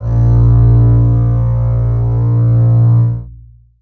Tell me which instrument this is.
acoustic string instrument